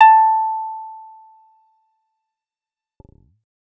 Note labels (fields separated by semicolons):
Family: bass; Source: synthesizer; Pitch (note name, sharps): A5; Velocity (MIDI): 50; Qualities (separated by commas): fast decay